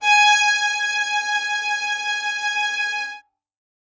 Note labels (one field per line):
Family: string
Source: acoustic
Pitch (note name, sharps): G#5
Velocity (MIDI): 127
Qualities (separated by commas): reverb